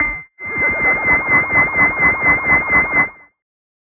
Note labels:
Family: bass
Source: synthesizer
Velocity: 25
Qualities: tempo-synced

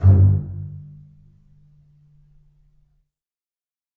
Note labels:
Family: string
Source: acoustic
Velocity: 75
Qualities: reverb

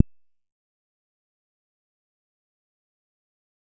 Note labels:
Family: bass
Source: synthesizer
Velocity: 25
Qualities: fast decay, percussive

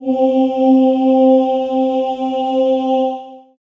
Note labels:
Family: voice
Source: acoustic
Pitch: C4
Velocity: 127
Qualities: dark, reverb

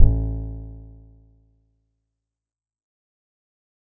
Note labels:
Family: guitar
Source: acoustic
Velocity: 50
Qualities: dark

